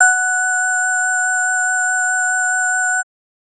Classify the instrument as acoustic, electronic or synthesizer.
electronic